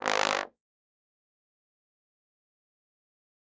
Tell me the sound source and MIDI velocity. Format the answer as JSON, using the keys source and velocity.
{"source": "acoustic", "velocity": 75}